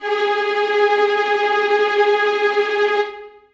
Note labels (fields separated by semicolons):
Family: string; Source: acoustic; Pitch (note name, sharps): G#4; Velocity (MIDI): 75; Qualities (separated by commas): non-linear envelope, reverb